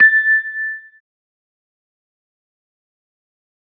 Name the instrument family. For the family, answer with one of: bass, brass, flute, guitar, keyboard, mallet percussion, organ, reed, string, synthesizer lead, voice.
organ